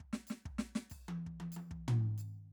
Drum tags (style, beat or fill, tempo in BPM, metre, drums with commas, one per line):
Brazilian baião
fill
95 BPM
4/4
percussion, snare, high tom, floor tom, kick